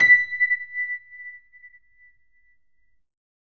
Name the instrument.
electronic keyboard